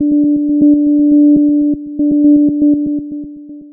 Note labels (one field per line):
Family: synthesizer lead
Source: synthesizer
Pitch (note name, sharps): D4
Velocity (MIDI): 50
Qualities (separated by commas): dark, long release, tempo-synced